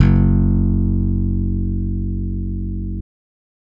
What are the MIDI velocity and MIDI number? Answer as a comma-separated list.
75, 30